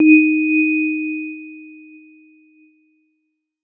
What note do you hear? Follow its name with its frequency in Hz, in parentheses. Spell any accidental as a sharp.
D#4 (311.1 Hz)